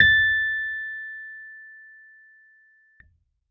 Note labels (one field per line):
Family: keyboard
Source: electronic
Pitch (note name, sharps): A6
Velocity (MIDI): 127